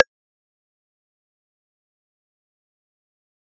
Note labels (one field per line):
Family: mallet percussion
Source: acoustic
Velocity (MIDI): 100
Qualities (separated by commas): fast decay, percussive